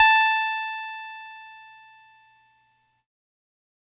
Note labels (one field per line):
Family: keyboard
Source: electronic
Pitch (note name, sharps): A5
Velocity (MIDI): 127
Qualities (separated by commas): bright, distorted